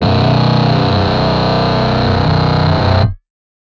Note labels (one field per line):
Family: guitar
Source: synthesizer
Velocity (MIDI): 127